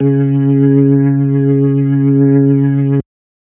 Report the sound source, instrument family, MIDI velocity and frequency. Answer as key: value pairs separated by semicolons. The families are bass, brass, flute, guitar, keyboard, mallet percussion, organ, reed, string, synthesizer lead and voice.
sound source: electronic; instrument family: organ; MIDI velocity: 127; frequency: 138.6 Hz